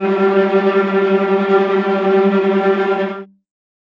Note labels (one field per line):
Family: string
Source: acoustic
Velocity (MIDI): 50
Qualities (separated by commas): non-linear envelope, reverb